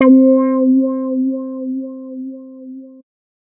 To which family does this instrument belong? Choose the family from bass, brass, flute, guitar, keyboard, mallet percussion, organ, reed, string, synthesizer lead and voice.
bass